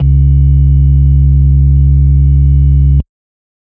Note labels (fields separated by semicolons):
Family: organ; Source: electronic; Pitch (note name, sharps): C#2; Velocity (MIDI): 127; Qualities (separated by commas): dark